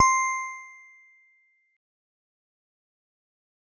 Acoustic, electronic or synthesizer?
acoustic